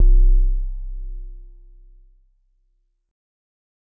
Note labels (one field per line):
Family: keyboard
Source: electronic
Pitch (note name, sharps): C1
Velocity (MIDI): 25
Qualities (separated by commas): dark